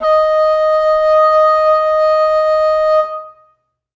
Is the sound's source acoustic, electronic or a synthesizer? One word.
acoustic